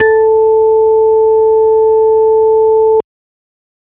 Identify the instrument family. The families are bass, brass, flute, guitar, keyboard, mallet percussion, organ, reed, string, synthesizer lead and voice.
organ